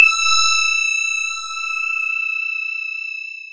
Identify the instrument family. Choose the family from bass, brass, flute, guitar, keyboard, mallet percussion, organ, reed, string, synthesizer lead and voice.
mallet percussion